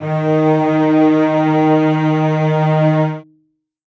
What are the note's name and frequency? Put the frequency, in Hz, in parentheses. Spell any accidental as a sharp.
D#3 (155.6 Hz)